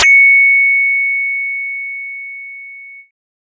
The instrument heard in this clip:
synthesizer bass